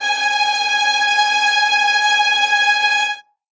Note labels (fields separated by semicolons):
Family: string; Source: acoustic; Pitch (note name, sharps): G#5; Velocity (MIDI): 50; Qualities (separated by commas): bright, non-linear envelope, reverb